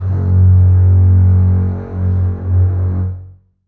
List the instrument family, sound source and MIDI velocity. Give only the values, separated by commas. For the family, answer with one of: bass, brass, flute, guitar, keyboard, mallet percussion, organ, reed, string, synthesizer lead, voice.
string, acoustic, 127